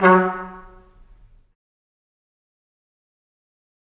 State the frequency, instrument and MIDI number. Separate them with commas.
185 Hz, acoustic brass instrument, 54